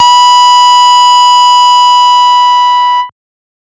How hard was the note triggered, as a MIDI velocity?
25